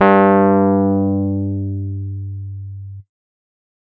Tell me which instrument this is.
electronic keyboard